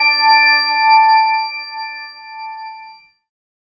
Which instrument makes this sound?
synthesizer keyboard